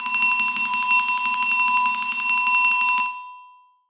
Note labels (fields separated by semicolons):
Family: mallet percussion; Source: acoustic; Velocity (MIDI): 100; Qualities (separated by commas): long release, reverb